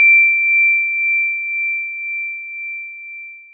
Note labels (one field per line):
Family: mallet percussion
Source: acoustic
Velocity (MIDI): 25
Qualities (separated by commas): bright, long release